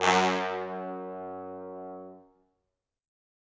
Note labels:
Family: brass; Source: acoustic; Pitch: F#2; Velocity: 50; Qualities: bright, fast decay, reverb

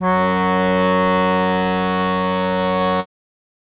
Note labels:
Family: reed; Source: acoustic; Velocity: 25

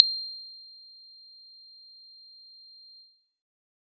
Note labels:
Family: guitar; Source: synthesizer; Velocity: 50; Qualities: percussive

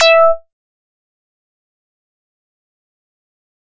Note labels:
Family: bass; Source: synthesizer; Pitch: E5; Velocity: 100; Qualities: fast decay, percussive

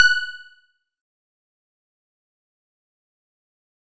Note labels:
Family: bass; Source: synthesizer; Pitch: F#6; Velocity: 127; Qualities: fast decay, percussive

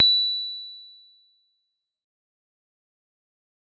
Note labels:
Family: keyboard; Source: electronic; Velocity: 25; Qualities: bright, fast decay

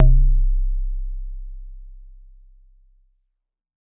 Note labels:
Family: mallet percussion; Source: acoustic; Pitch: C1; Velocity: 25; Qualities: dark

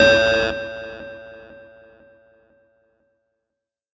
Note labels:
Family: keyboard; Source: electronic; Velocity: 25; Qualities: bright, distorted

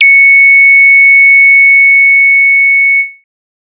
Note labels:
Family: bass; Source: synthesizer; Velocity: 100; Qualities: bright, distorted

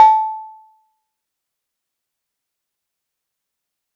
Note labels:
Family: mallet percussion; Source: acoustic; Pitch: A5; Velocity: 100; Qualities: fast decay, percussive

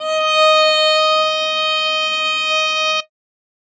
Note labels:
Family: string; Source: acoustic; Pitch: D#5; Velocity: 25; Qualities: bright

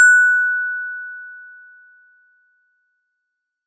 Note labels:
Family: mallet percussion; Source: acoustic; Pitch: F#6; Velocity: 100

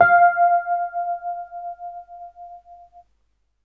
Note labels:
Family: keyboard; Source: electronic; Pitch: F5; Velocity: 75

